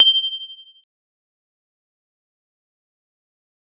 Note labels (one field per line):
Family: keyboard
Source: electronic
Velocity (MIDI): 50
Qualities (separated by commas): bright, fast decay, percussive